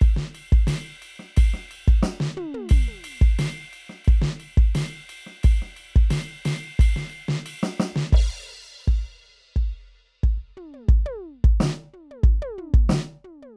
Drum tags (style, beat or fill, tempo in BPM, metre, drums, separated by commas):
rock, beat, 88 BPM, 4/4, crash, ride, ride bell, snare, high tom, mid tom, floor tom, kick